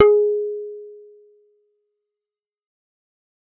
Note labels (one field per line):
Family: bass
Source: synthesizer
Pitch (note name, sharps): G#4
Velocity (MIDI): 25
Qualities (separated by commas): fast decay